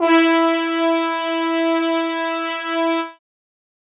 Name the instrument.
acoustic brass instrument